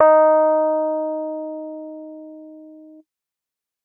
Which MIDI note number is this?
63